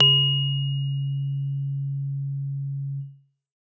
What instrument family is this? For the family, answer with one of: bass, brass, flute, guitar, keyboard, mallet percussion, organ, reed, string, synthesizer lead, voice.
keyboard